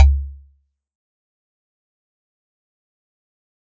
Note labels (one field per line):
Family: mallet percussion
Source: acoustic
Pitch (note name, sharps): C#2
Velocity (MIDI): 127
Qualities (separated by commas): fast decay, percussive